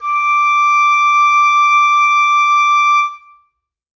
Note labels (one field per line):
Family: reed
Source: acoustic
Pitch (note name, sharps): D6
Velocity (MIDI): 50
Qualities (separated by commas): reverb